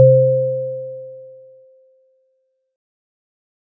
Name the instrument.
acoustic mallet percussion instrument